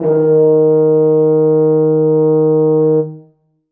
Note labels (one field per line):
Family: brass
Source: acoustic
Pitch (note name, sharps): D#3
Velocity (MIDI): 127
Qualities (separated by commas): dark, reverb